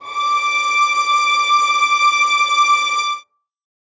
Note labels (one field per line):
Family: string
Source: acoustic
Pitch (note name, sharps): D6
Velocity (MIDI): 25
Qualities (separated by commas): reverb